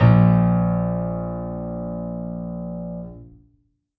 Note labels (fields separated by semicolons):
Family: keyboard; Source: acoustic; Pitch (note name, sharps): A#1; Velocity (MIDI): 127; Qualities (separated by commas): reverb